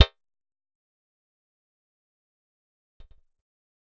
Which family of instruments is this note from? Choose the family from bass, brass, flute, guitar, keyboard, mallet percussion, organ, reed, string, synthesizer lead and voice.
bass